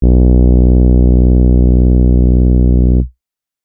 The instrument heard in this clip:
electronic keyboard